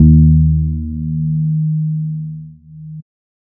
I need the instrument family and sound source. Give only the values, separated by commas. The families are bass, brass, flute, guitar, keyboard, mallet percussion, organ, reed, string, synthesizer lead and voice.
bass, synthesizer